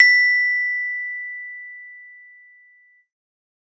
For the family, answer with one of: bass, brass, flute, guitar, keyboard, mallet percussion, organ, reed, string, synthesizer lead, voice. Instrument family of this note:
mallet percussion